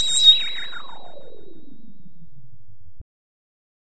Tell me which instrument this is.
synthesizer bass